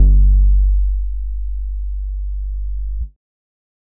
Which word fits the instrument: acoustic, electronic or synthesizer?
synthesizer